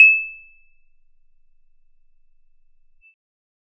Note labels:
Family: bass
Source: synthesizer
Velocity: 75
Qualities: bright, percussive

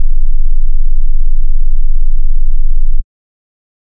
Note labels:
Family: bass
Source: synthesizer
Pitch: C#0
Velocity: 127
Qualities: dark

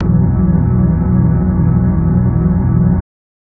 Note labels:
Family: organ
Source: electronic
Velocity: 127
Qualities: dark

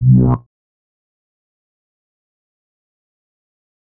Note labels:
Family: bass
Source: synthesizer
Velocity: 50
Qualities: distorted, fast decay, percussive

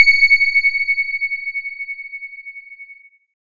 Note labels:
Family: keyboard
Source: electronic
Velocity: 50

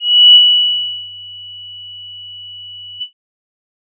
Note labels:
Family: bass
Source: synthesizer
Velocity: 127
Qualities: bright

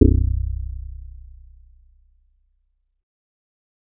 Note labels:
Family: bass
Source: synthesizer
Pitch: B0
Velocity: 25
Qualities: dark

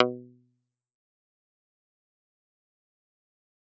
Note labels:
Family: guitar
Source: electronic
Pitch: B2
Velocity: 127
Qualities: fast decay, percussive

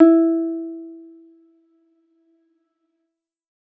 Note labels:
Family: keyboard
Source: electronic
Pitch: E4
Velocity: 100

